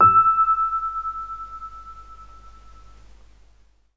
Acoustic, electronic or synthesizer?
electronic